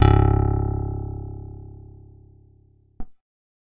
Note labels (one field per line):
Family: keyboard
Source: electronic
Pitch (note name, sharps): C#1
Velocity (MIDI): 25